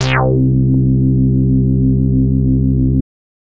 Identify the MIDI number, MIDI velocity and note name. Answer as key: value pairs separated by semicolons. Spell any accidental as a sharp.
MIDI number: 36; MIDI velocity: 75; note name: C2